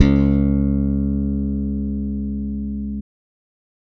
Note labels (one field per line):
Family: bass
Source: electronic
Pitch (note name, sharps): C#2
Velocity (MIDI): 127